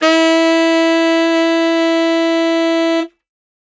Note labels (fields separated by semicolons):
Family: reed; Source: acoustic; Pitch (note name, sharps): E4; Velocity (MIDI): 127; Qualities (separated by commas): bright